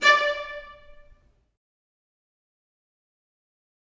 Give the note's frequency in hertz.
587.3 Hz